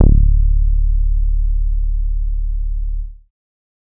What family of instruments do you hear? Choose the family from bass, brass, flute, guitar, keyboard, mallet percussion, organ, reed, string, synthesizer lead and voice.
bass